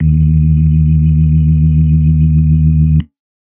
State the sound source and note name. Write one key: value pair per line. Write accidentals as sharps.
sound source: electronic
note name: D#2